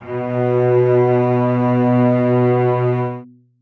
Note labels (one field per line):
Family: string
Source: acoustic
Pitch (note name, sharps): B2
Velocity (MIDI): 75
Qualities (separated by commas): reverb